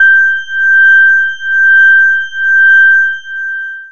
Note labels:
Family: bass; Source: synthesizer; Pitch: G6; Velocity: 75; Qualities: long release

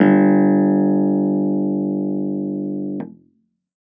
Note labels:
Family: keyboard; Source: electronic; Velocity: 25; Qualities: distorted

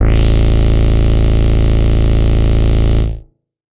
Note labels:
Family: bass; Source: synthesizer; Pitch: A0; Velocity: 75; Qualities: distorted

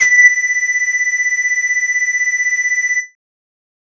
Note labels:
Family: flute; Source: synthesizer; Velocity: 100; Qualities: distorted

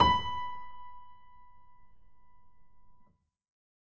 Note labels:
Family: keyboard; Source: acoustic; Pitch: B5; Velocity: 100; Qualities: reverb

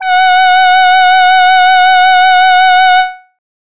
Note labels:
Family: voice; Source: synthesizer; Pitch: F#5; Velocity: 50

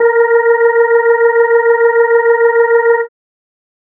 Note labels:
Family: organ; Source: electronic; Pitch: A#4; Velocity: 100

